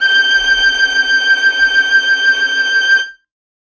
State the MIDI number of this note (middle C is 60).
91